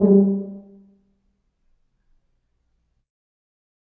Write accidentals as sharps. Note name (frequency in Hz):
G3 (196 Hz)